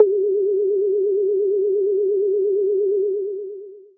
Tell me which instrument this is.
synthesizer bass